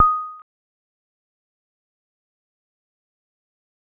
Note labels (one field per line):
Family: mallet percussion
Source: acoustic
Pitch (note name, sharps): D#6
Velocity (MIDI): 25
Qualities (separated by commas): fast decay, percussive